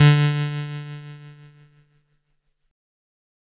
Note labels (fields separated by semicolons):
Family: keyboard; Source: electronic; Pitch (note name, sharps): D3; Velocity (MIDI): 25; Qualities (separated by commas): bright, distorted